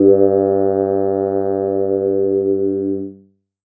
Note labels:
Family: keyboard; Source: electronic; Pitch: G2; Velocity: 25; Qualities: distorted, multiphonic

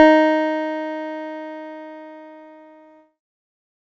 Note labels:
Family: keyboard; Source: electronic; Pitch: D#4; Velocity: 127; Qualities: distorted

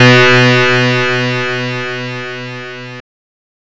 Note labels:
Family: guitar; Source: synthesizer; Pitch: B2; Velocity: 50; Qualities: bright, distorted

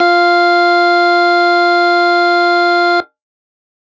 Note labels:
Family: organ; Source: electronic; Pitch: F4; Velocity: 127

